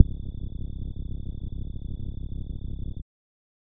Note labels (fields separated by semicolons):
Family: bass; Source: synthesizer; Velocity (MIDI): 25; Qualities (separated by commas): dark